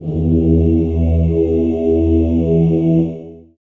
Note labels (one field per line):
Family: voice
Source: acoustic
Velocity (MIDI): 25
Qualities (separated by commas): dark, long release, reverb